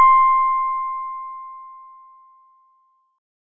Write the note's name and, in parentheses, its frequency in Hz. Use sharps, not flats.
C6 (1047 Hz)